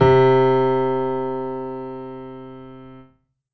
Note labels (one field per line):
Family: keyboard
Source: acoustic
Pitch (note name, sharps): C3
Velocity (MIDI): 100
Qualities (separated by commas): reverb